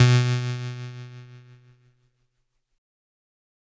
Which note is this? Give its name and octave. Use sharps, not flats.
B2